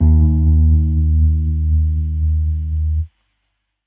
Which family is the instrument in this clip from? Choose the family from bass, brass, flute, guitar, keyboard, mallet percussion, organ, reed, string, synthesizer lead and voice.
keyboard